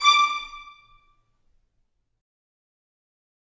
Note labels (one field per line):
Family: string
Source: acoustic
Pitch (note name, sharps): D6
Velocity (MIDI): 127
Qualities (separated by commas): bright, fast decay, percussive, reverb